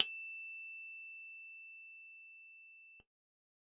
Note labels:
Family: keyboard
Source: electronic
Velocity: 75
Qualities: percussive

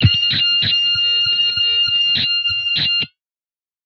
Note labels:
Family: guitar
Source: synthesizer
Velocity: 100

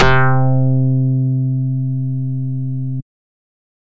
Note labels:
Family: bass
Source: synthesizer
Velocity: 100

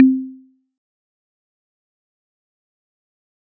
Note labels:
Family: mallet percussion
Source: acoustic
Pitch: C4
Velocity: 50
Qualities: fast decay, percussive

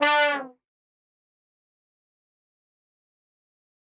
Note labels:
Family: brass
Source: acoustic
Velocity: 25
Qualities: bright, fast decay, percussive, reverb

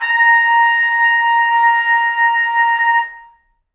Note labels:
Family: brass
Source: acoustic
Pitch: A#5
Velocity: 25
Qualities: reverb

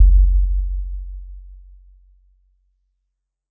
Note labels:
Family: mallet percussion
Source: acoustic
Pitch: F#1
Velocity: 25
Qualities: dark, reverb

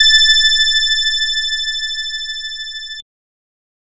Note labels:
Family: bass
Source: synthesizer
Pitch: A6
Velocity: 127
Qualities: bright, distorted, multiphonic

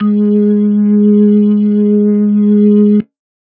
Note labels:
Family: organ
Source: electronic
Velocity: 75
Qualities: dark

